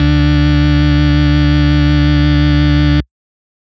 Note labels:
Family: organ; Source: electronic; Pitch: D2; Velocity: 127; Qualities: distorted

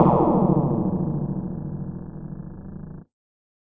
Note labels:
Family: mallet percussion; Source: electronic; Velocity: 25

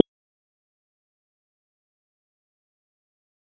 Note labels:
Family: bass; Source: synthesizer; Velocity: 100; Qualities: fast decay, percussive

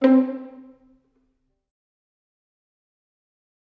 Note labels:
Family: string; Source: acoustic; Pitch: C4; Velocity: 127; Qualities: dark, fast decay, percussive, reverb

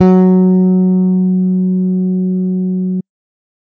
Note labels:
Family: bass; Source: electronic; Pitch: F#3; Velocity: 100

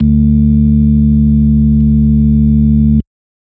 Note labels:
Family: organ; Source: electronic; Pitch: D2; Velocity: 50; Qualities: dark

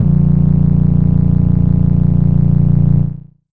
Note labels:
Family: synthesizer lead; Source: synthesizer; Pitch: A#0; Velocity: 75; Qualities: distorted, multiphonic, non-linear envelope

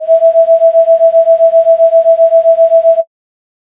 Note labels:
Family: flute; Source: synthesizer; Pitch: E5; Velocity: 100

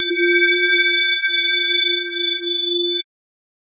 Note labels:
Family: mallet percussion; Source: electronic; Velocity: 100; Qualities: multiphonic, non-linear envelope

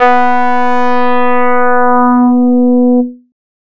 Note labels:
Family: bass; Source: synthesizer; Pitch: B3; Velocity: 100; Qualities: distorted

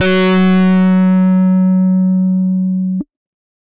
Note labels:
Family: guitar; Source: electronic; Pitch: F#3; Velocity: 127; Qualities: bright, distorted

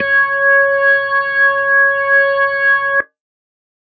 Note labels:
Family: organ; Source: electronic; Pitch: C#5; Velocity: 50

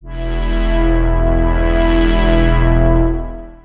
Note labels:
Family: synthesizer lead; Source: synthesizer; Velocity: 100; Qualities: bright, long release, non-linear envelope

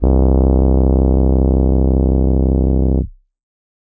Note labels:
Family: keyboard; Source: electronic; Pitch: C1; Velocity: 127; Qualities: distorted

